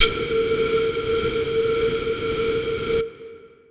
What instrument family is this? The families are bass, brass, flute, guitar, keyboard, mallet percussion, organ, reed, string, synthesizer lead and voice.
flute